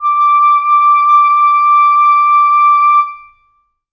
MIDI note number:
86